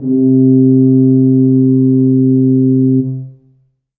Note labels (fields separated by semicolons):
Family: brass; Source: acoustic; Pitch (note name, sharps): C3; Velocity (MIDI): 75; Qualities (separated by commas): dark, reverb